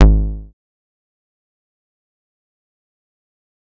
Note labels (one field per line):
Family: bass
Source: synthesizer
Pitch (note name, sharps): G#1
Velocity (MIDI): 127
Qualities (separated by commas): dark, fast decay, percussive